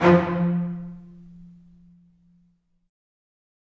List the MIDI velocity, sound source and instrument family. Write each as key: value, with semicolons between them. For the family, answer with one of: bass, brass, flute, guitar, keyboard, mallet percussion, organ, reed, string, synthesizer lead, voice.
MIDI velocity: 127; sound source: acoustic; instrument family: string